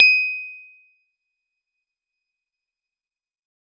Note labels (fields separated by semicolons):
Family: keyboard; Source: electronic; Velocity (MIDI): 75; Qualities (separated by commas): fast decay, percussive